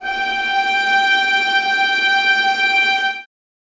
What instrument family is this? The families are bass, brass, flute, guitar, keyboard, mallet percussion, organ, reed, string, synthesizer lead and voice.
string